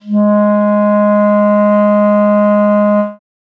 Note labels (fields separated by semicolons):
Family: reed; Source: acoustic; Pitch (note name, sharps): G#3; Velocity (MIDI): 25; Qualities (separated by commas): dark